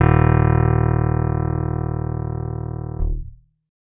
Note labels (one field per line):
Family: guitar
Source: electronic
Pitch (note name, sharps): D#1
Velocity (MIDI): 75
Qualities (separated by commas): reverb